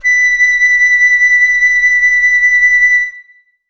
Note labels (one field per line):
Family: flute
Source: acoustic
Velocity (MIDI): 75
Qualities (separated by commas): reverb